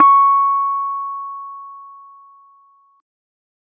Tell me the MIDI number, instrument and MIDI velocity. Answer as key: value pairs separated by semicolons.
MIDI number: 85; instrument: electronic keyboard; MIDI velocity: 100